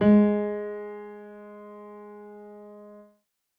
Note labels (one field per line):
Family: keyboard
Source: acoustic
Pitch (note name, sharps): G#3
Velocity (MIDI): 50